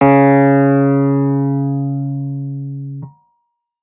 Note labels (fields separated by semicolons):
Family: keyboard; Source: electronic; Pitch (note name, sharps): C#3; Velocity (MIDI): 75